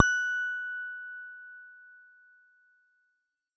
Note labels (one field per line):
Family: guitar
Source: electronic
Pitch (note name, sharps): F#6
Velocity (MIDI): 75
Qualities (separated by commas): reverb